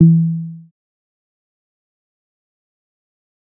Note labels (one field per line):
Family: bass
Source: synthesizer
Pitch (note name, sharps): E3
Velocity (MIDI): 100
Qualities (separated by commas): dark, fast decay, percussive